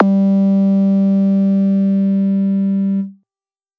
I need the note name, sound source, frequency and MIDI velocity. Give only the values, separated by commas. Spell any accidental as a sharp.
G3, synthesizer, 196 Hz, 127